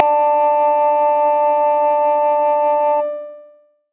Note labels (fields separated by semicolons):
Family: bass; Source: synthesizer; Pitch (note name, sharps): D4; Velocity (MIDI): 127; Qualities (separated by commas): long release, multiphonic